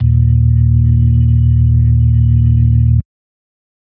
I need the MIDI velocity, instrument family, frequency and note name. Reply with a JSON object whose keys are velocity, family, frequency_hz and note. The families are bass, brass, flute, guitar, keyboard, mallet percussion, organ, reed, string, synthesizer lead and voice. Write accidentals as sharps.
{"velocity": 25, "family": "organ", "frequency_hz": 38.89, "note": "D#1"}